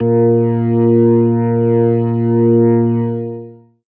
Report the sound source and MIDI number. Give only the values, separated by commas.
electronic, 46